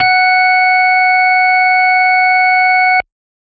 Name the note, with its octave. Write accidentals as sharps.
F#5